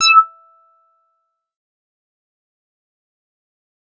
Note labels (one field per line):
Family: bass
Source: synthesizer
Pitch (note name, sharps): E6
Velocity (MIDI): 75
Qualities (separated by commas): fast decay, percussive